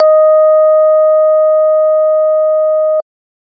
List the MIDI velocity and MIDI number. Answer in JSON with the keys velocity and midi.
{"velocity": 50, "midi": 75}